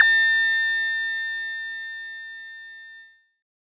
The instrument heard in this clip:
synthesizer bass